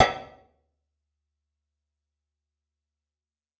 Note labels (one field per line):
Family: guitar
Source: electronic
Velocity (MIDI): 75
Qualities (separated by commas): fast decay, percussive, reverb